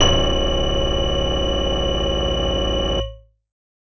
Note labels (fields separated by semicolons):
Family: keyboard; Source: electronic; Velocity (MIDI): 50; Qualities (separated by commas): distorted